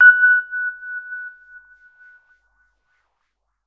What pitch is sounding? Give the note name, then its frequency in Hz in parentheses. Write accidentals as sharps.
F#6 (1480 Hz)